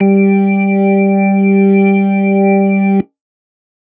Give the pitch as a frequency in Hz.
196 Hz